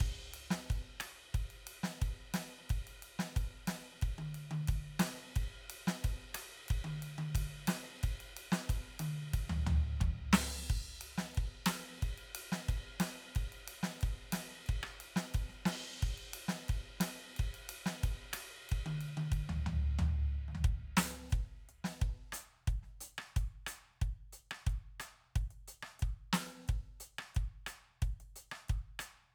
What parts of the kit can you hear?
crash, ride, closed hi-hat, open hi-hat, hi-hat pedal, snare, cross-stick, high tom, floor tom and kick